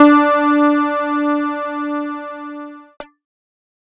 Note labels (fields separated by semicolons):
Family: keyboard; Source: electronic; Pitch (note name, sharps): D4; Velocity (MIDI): 127; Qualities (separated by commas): bright, distorted